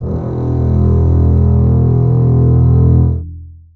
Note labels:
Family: string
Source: acoustic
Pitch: E1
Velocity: 50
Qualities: long release, reverb

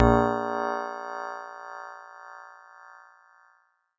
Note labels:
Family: keyboard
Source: electronic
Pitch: A#1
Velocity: 100

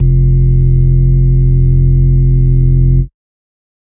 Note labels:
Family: organ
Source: electronic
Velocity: 127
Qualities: dark

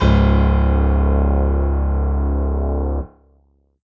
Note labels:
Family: keyboard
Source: electronic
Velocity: 127

